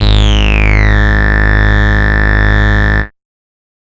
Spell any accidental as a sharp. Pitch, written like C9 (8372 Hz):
G#1 (51.91 Hz)